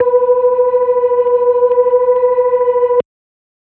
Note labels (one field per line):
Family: organ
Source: electronic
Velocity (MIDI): 127